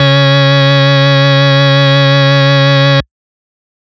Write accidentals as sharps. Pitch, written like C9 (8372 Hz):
C#3 (138.6 Hz)